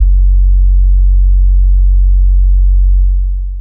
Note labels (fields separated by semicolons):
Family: bass; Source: synthesizer; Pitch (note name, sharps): F#1; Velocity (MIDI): 25; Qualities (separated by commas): long release